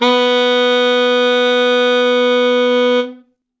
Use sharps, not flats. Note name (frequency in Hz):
B3 (246.9 Hz)